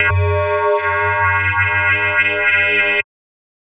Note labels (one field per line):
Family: mallet percussion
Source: electronic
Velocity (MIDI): 127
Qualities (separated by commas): multiphonic, non-linear envelope